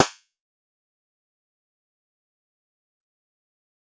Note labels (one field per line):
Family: guitar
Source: synthesizer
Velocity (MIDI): 75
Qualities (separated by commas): fast decay, percussive